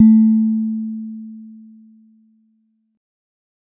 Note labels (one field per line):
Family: mallet percussion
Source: acoustic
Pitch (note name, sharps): A3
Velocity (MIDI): 25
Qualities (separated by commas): dark